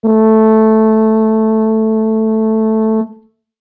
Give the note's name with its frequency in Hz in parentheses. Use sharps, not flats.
A3 (220 Hz)